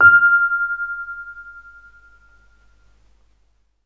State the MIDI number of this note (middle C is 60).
89